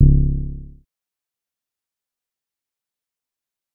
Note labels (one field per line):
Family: synthesizer lead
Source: synthesizer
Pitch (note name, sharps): C#1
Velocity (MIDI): 50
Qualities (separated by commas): distorted, fast decay